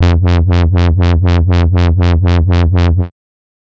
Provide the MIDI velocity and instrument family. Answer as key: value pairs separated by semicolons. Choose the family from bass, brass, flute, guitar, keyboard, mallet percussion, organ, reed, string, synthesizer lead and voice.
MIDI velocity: 100; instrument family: bass